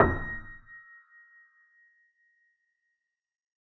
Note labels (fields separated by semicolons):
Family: keyboard; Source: acoustic; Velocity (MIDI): 50; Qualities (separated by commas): dark, percussive